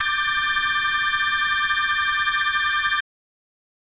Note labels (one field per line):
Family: organ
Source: electronic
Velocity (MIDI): 127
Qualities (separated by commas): bright